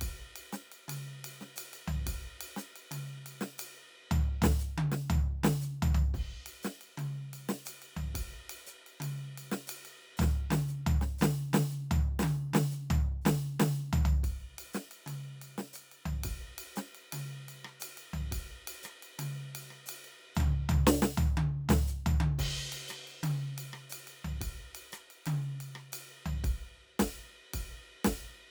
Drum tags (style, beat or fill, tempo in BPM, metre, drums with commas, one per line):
Latin
beat
118 BPM
4/4
ride, hi-hat pedal, snare, cross-stick, mid tom, floor tom, kick